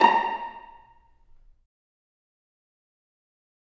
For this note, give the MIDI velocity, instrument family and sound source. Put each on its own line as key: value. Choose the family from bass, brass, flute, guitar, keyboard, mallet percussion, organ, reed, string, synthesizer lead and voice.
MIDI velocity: 100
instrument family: string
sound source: acoustic